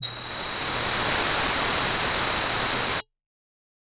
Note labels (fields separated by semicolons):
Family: voice; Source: synthesizer; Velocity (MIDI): 127; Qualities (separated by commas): multiphonic